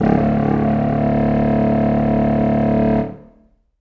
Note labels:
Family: reed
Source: acoustic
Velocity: 100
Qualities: distorted, reverb

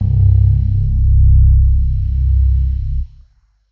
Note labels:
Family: keyboard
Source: electronic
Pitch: C1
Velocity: 50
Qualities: dark

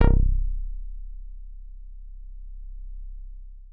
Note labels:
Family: guitar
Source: synthesizer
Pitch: C1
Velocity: 25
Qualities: long release

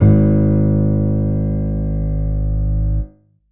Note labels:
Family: keyboard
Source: electronic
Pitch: G#1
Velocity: 25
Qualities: dark

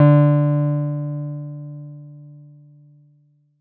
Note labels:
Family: keyboard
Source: electronic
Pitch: D3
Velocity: 50

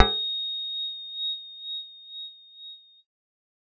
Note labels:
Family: bass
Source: synthesizer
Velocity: 50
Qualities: reverb

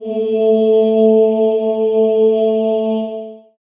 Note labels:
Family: voice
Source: acoustic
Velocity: 75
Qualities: dark, reverb

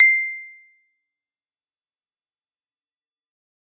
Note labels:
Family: guitar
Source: synthesizer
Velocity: 100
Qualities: bright, fast decay

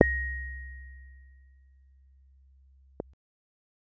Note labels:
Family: keyboard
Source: electronic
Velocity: 50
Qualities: dark

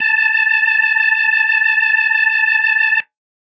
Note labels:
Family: organ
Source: electronic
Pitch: A5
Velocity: 25

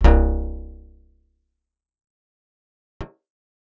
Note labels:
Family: guitar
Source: acoustic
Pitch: C1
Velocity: 127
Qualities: fast decay, reverb

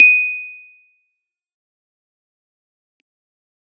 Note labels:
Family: keyboard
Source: electronic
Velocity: 25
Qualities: bright, fast decay, percussive

